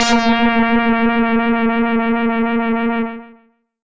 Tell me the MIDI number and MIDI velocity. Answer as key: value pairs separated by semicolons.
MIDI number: 58; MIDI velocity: 100